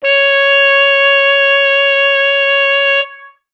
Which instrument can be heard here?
acoustic reed instrument